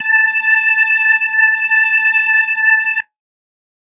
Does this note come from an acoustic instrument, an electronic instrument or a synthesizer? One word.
electronic